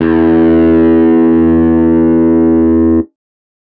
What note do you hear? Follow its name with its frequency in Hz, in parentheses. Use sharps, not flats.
E2 (82.41 Hz)